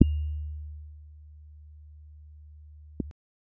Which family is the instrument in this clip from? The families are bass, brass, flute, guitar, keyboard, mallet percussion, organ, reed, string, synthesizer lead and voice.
keyboard